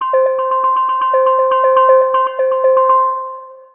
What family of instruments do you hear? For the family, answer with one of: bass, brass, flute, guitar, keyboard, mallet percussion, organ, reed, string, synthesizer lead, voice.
mallet percussion